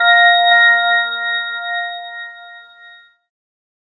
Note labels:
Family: keyboard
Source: synthesizer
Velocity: 25

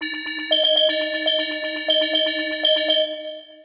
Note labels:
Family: mallet percussion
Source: synthesizer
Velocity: 75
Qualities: long release, multiphonic, tempo-synced

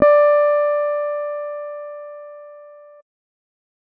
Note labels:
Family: keyboard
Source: electronic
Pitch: D5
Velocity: 25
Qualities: dark

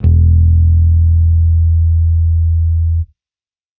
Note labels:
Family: bass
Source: electronic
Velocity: 25

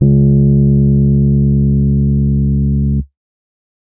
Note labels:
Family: keyboard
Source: electronic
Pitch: C#2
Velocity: 75

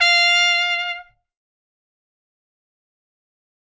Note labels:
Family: brass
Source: acoustic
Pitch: F5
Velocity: 25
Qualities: bright, fast decay

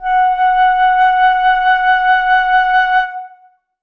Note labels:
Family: flute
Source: acoustic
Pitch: F#5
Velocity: 25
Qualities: reverb

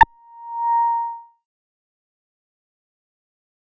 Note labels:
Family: bass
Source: synthesizer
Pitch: A#5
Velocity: 100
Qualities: fast decay

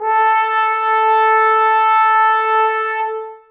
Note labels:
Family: brass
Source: acoustic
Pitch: A4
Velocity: 100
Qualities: reverb

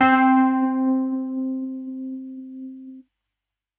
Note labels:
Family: keyboard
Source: electronic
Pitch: C4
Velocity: 100

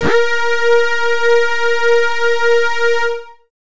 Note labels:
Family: bass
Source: synthesizer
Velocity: 100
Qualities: bright, distorted

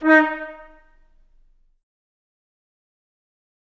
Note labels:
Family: flute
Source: acoustic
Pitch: D#4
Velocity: 127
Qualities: fast decay, percussive, reverb

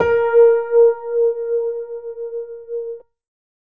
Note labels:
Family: keyboard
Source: electronic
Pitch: A#4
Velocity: 75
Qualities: reverb

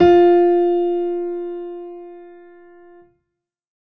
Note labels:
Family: keyboard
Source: acoustic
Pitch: F4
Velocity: 100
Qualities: reverb

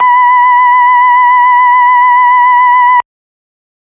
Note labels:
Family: organ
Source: electronic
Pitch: B5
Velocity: 75

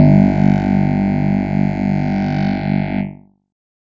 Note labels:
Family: keyboard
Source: electronic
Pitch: G1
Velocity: 100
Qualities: bright, distorted, multiphonic

